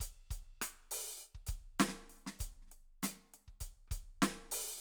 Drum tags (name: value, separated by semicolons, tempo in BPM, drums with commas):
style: funk; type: beat; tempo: 100 BPM; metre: 4/4; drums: closed hi-hat, open hi-hat, hi-hat pedal, snare, cross-stick, kick